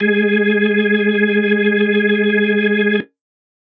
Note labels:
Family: organ; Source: electronic; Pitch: G#3; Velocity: 50; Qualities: reverb

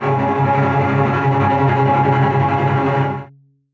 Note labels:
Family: string; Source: acoustic; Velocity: 127; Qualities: bright, non-linear envelope, reverb

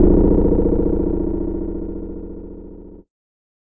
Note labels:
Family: guitar; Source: electronic; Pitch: A#-1; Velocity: 127; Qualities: bright, distorted

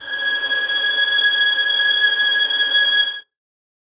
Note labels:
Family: string; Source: acoustic; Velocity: 25; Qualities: reverb

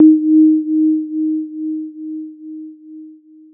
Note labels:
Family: keyboard; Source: electronic; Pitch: D#4; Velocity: 127; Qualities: dark, long release

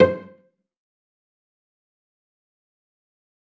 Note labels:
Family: string; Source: acoustic; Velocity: 127; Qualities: fast decay, percussive, reverb

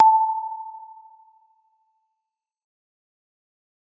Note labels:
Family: mallet percussion; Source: acoustic; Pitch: A5; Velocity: 100; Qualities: fast decay

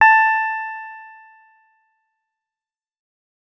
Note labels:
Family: guitar; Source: electronic; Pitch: A5; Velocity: 25; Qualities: fast decay

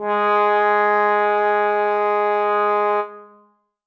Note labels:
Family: brass; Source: acoustic; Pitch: G#3; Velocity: 100; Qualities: reverb

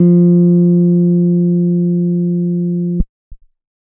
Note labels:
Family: keyboard; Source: electronic; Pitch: F3; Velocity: 25; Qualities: dark

